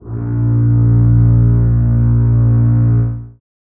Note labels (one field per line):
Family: string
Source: acoustic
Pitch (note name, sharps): A#1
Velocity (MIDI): 75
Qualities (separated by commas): reverb